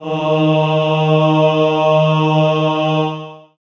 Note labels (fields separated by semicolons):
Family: voice; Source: acoustic; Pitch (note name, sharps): D#3; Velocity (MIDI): 127; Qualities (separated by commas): long release, reverb